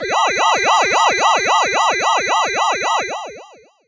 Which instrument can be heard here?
synthesizer voice